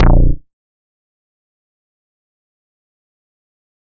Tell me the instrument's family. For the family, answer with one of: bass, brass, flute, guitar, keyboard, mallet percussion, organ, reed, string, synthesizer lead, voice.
bass